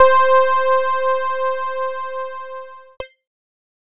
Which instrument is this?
electronic keyboard